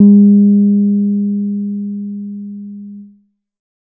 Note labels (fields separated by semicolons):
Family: bass; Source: synthesizer; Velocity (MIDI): 25; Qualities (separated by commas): dark